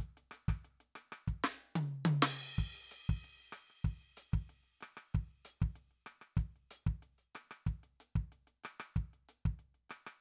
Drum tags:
Afrobeat, beat, 94 BPM, 4/4, crash, closed hi-hat, hi-hat pedal, snare, cross-stick, high tom, kick

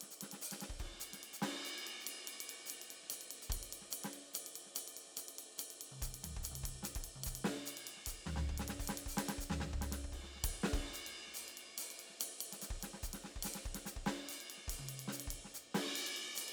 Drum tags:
fast jazz, beat, 290 BPM, 4/4, ride, closed hi-hat, hi-hat pedal, snare, high tom, floor tom, kick

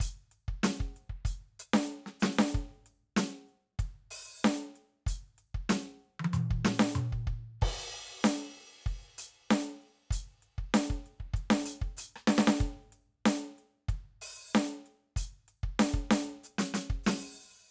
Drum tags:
funk, beat, 95 BPM, 4/4, crash, closed hi-hat, open hi-hat, hi-hat pedal, snare, cross-stick, high tom, mid tom, kick

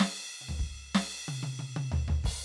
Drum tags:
funk rock, fill, 92 BPM, 4/4, crash, snare, high tom, floor tom, kick

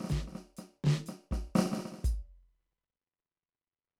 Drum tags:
New Orleans second line, beat, 124 BPM, 4/4, hi-hat pedal, snare, kick

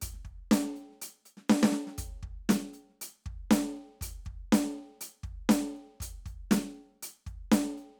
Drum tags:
rock, beat, 120 BPM, 4/4, closed hi-hat, hi-hat pedal, snare, kick

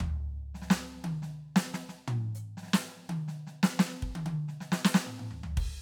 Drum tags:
rock, fill, 86 BPM, 4/4, crash, hi-hat pedal, snare, high tom, mid tom, floor tom, kick

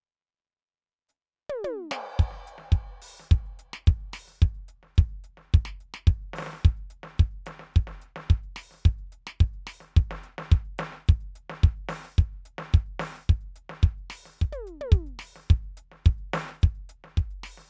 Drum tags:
calypso, beat, 108 BPM, 4/4, crash, closed hi-hat, open hi-hat, hi-hat pedal, snare, high tom, kick

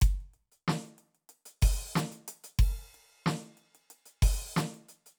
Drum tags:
hip-hop, beat, 92 BPM, 4/4, crash, closed hi-hat, open hi-hat, hi-hat pedal, snare, kick

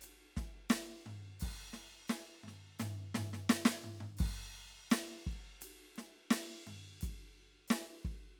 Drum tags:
rock, beat, 86 BPM, 4/4, crash, ride, hi-hat pedal, snare, floor tom, kick

